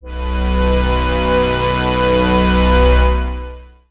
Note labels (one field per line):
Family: synthesizer lead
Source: synthesizer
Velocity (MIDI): 127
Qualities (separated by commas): bright, long release, non-linear envelope